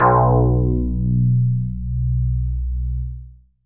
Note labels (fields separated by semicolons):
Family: synthesizer lead; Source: synthesizer; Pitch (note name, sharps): B1; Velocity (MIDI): 50